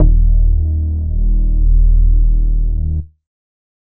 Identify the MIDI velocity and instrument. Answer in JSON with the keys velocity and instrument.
{"velocity": 127, "instrument": "synthesizer bass"}